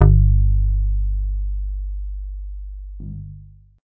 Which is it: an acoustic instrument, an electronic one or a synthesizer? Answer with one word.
electronic